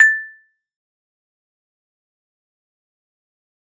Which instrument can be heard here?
acoustic mallet percussion instrument